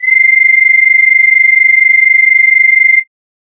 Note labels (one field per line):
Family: flute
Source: synthesizer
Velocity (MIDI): 75